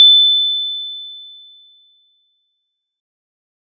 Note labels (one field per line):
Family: mallet percussion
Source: acoustic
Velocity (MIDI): 75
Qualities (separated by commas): bright